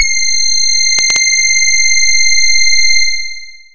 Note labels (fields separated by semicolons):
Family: voice; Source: synthesizer; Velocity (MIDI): 75; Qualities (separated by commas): bright, long release